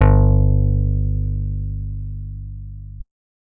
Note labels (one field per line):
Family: guitar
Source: acoustic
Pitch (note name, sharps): G1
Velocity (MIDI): 50